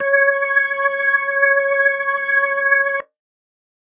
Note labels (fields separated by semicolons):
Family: organ; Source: electronic; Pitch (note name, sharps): C#5; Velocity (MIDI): 75